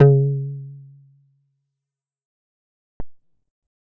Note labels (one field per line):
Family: bass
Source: synthesizer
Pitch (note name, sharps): C#3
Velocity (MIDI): 100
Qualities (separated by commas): fast decay